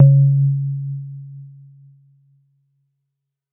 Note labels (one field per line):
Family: mallet percussion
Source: acoustic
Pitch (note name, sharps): C#3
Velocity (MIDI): 50